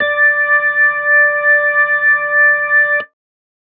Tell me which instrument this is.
electronic organ